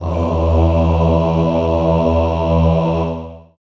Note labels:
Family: voice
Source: acoustic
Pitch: E2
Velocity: 100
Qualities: long release, reverb

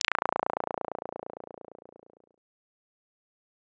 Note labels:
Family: bass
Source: synthesizer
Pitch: A#0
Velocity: 127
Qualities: bright, distorted, fast decay

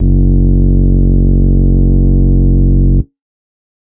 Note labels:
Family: organ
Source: electronic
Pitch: F#1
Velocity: 50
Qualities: distorted

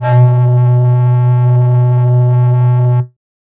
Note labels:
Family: flute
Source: synthesizer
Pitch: B2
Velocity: 127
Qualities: distorted

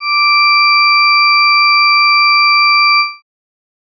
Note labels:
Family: organ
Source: electronic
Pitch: D6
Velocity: 127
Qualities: bright

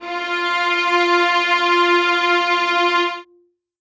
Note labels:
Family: string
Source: acoustic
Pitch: F4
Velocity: 100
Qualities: reverb

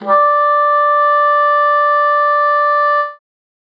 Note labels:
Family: reed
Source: acoustic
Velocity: 25

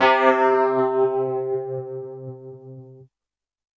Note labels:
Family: keyboard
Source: electronic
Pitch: C3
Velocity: 127

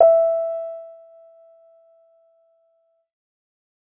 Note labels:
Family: keyboard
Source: electronic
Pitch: E5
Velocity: 127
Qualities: dark

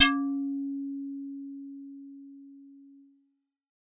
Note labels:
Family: bass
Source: synthesizer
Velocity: 25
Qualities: distorted

